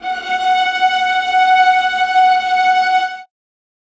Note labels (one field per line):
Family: string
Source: acoustic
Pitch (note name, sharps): F#5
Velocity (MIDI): 50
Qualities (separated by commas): bright, non-linear envelope, reverb